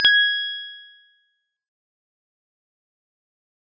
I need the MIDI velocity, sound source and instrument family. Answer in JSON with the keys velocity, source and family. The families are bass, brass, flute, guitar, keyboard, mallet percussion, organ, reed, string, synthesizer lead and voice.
{"velocity": 127, "source": "acoustic", "family": "mallet percussion"}